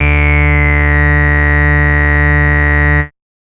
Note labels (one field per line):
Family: bass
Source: synthesizer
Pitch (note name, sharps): D2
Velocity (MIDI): 25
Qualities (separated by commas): bright, distorted, multiphonic